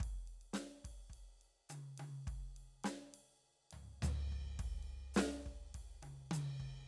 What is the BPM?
104 BPM